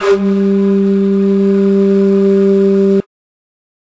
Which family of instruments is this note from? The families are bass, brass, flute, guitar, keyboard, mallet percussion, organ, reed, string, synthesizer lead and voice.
flute